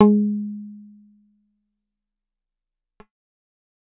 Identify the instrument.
acoustic guitar